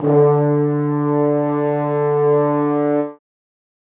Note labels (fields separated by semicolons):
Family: brass; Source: acoustic; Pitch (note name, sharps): D3; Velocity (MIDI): 75; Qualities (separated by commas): reverb